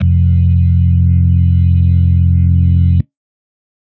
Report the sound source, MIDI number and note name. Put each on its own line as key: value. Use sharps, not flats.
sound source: electronic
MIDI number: 29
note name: F1